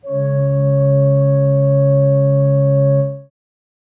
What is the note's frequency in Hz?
138.6 Hz